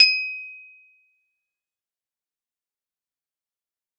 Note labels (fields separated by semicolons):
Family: guitar; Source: acoustic; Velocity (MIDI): 127; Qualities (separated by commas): bright, fast decay, percussive, reverb